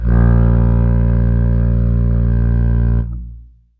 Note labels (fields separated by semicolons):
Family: reed; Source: acoustic; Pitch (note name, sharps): A#1; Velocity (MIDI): 50; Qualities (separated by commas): long release, reverb